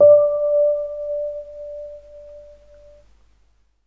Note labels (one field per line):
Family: keyboard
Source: electronic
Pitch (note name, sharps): D5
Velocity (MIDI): 25